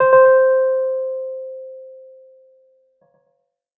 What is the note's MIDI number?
72